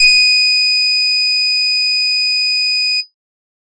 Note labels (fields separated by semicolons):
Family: bass; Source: synthesizer; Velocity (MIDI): 50; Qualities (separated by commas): bright, distorted